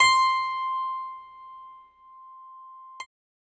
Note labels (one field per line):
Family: keyboard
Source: electronic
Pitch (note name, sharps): C6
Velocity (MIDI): 127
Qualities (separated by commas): bright